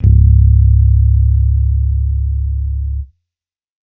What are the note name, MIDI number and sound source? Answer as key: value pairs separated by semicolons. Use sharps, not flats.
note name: C#1; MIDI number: 25; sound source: electronic